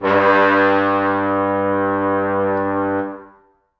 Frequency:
98 Hz